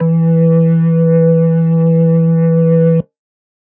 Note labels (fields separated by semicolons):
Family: organ; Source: electronic; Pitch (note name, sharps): E3; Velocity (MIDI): 100; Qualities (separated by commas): distorted